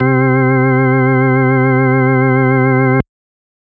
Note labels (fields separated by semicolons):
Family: organ; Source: electronic; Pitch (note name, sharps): C3; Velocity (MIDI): 75; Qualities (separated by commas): distorted